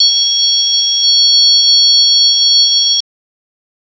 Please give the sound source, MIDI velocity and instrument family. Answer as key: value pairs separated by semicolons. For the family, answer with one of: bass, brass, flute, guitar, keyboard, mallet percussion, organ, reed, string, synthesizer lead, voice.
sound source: electronic; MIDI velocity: 25; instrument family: organ